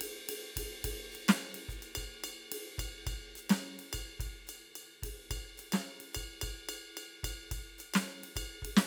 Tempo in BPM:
108 BPM